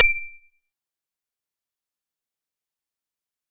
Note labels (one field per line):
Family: guitar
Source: acoustic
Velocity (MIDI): 25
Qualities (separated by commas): bright, distorted, fast decay, percussive